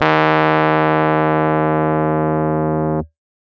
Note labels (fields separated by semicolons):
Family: keyboard; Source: electronic; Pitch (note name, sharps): D#2; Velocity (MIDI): 127; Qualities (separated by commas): distorted